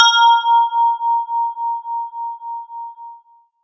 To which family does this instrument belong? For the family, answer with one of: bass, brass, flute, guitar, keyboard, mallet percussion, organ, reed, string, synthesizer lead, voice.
guitar